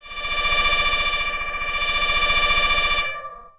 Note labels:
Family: bass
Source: synthesizer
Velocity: 75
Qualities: long release, tempo-synced

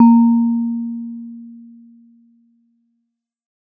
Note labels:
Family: mallet percussion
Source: acoustic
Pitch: A#3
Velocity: 75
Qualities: dark

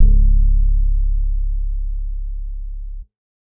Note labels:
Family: bass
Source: synthesizer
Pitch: C#1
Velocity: 25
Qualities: dark, reverb

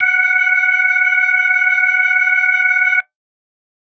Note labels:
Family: organ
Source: electronic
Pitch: F#5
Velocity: 100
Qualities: bright

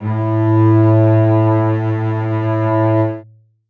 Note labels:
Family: string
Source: acoustic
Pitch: A2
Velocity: 127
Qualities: reverb

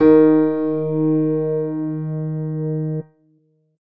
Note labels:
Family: keyboard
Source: electronic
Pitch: D#3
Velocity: 75

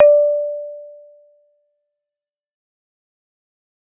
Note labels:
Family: keyboard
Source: electronic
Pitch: D5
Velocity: 25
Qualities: fast decay

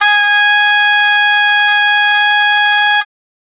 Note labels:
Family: reed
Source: acoustic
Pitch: G#5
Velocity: 127

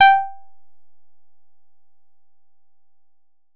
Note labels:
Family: guitar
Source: synthesizer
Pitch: G5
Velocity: 75

